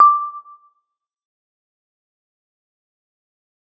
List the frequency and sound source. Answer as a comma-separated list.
1175 Hz, acoustic